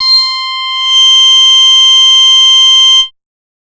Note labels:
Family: bass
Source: synthesizer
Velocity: 50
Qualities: bright, distorted, multiphonic

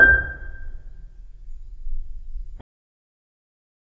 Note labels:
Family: mallet percussion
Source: acoustic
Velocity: 25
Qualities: reverb

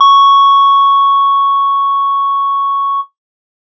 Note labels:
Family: guitar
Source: electronic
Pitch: C#6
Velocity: 50

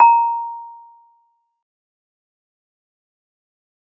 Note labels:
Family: mallet percussion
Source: acoustic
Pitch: A#5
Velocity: 50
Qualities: fast decay

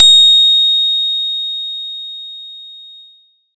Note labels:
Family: guitar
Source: acoustic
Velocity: 75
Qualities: bright

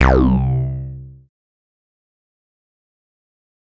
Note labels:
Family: bass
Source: synthesizer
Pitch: C2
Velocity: 100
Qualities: distorted, fast decay

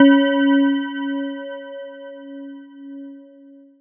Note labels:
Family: mallet percussion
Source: electronic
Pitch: C#4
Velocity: 50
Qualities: long release

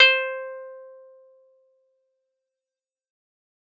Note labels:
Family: guitar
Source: acoustic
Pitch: C5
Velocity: 127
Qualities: fast decay, reverb

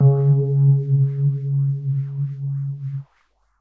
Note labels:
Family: keyboard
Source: electronic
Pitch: C#3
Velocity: 50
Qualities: dark, non-linear envelope

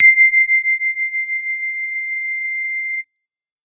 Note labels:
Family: bass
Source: synthesizer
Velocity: 127

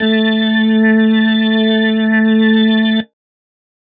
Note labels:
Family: keyboard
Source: electronic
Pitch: A3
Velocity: 127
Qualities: distorted

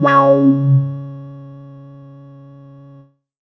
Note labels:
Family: bass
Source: synthesizer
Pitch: C#3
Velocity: 25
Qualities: distorted, non-linear envelope

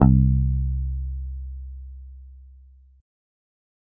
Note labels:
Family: guitar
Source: electronic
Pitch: C2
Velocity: 25

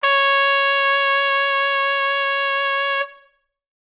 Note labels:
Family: brass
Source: acoustic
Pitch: C#5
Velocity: 100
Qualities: bright

